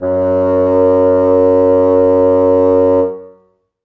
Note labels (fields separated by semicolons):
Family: reed; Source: acoustic; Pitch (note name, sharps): F#2; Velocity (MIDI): 100; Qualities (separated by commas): reverb